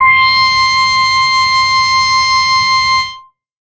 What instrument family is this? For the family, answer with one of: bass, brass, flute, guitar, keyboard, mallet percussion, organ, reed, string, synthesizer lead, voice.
bass